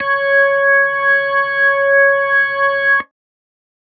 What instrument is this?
electronic organ